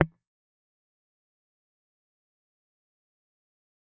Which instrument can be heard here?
electronic guitar